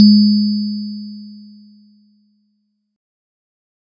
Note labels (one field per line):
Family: mallet percussion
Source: acoustic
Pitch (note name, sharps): G#3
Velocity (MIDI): 25